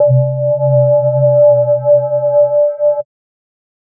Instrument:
electronic mallet percussion instrument